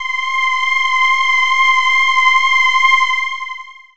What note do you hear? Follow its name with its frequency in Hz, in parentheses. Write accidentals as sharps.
C6 (1047 Hz)